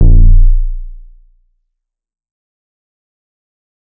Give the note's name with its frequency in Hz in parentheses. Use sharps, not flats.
A#0 (29.14 Hz)